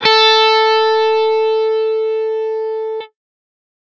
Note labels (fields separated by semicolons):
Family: guitar; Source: electronic; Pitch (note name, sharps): A4; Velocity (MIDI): 50; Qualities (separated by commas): bright, distorted